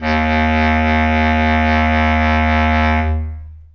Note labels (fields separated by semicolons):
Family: reed; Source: acoustic; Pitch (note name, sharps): D#2; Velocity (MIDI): 100; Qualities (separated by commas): long release, reverb